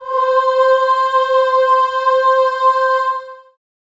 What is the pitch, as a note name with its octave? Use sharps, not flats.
C5